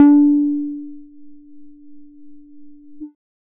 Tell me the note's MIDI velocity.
50